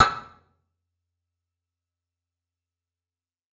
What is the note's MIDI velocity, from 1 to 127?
75